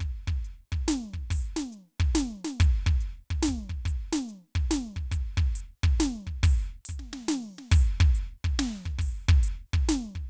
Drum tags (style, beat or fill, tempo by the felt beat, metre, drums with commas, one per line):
rock
beat
46.7 dotted-quarter beats per minute (140 eighth notes per minute)
6/8
closed hi-hat, open hi-hat, hi-hat pedal, snare, kick